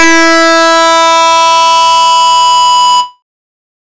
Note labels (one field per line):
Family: bass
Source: synthesizer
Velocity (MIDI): 127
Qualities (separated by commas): bright, distorted